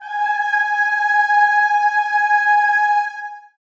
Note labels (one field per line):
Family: voice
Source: acoustic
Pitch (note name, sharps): G#5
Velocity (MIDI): 75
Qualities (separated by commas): reverb